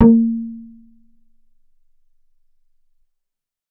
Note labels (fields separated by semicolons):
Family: bass; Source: synthesizer; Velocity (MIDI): 100; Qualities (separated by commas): dark, percussive, reverb